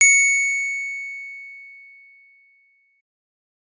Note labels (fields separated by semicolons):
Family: keyboard; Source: electronic; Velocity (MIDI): 100; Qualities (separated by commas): bright